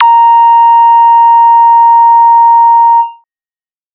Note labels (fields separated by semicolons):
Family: bass; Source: synthesizer; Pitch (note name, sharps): A#5; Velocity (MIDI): 100; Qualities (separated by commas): bright, distorted